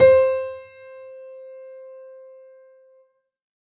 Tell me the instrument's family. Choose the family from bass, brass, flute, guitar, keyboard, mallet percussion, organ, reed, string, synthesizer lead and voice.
keyboard